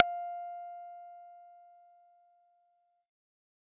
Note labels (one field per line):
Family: bass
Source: synthesizer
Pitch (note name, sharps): F5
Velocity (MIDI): 127